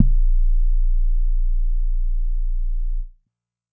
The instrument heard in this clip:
synthesizer bass